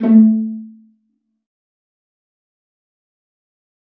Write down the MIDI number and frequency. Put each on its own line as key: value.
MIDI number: 57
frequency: 220 Hz